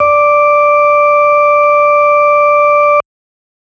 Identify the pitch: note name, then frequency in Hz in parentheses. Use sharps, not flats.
D5 (587.3 Hz)